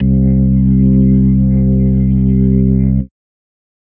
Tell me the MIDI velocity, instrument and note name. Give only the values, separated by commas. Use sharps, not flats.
127, electronic organ, C2